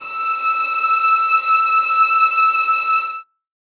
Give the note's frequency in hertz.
1319 Hz